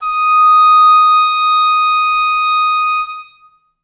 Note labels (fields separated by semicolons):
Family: reed; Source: acoustic; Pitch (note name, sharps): D#6; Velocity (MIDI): 100; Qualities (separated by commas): long release, reverb